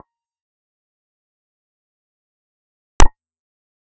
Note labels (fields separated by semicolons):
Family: bass; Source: synthesizer; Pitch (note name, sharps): A#5; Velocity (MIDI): 50; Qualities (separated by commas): percussive, reverb